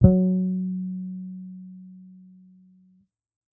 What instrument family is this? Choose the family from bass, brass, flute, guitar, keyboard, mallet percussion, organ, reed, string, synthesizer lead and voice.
bass